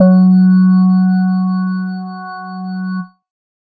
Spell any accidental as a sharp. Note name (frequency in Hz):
F#3 (185 Hz)